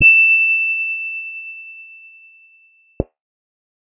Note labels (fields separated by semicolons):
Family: guitar; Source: electronic; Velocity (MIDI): 25; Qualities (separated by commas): reverb